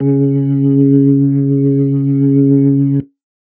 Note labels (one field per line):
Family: organ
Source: electronic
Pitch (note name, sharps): C#3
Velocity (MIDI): 50